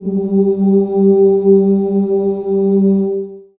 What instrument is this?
acoustic voice